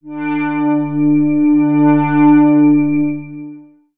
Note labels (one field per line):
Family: synthesizer lead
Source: synthesizer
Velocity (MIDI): 50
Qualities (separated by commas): bright, long release, non-linear envelope